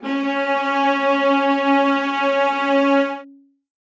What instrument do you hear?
acoustic string instrument